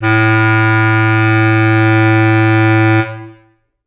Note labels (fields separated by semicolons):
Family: reed; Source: acoustic; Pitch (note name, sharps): A2; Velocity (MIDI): 127; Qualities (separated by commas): reverb